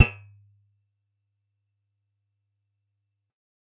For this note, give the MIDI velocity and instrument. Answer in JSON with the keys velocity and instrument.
{"velocity": 50, "instrument": "acoustic guitar"}